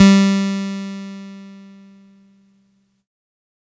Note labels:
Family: keyboard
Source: electronic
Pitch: G3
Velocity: 127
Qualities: bright, distorted

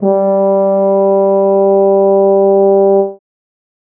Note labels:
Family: brass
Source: acoustic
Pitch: G3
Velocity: 75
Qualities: dark

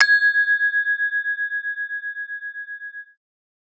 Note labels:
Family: mallet percussion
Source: acoustic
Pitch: G#6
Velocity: 75

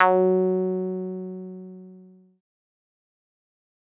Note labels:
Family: synthesizer lead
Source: synthesizer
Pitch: F#3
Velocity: 50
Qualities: distorted, fast decay

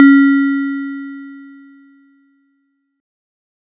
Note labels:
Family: mallet percussion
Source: acoustic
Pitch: C#4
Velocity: 25

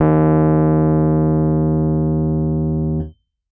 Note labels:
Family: keyboard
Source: electronic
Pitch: D#2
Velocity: 127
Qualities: distorted

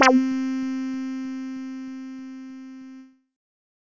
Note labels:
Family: bass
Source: synthesizer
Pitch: C4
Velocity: 50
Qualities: distorted

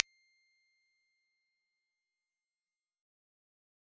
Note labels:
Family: bass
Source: synthesizer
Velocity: 75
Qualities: fast decay, percussive

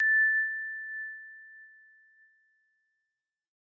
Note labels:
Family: keyboard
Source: electronic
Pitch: A6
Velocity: 50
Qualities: bright

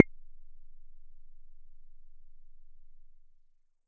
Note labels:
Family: bass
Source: synthesizer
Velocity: 100

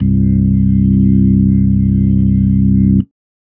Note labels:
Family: organ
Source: electronic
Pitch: C1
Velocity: 127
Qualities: dark

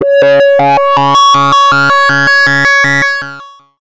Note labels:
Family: bass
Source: synthesizer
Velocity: 100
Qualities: distorted, long release, multiphonic, tempo-synced

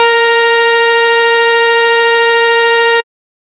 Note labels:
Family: bass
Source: synthesizer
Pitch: A#4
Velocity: 50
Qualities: bright, distorted

